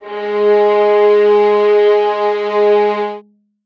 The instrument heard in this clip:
acoustic string instrument